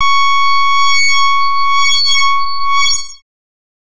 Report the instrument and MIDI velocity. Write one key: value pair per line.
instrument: synthesizer bass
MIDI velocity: 50